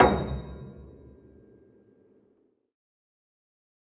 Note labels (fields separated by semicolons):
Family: keyboard; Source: acoustic; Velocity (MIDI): 25; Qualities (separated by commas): fast decay, reverb